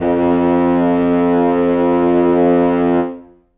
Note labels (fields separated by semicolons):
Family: reed; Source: acoustic; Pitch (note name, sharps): F2; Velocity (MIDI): 100; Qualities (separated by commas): reverb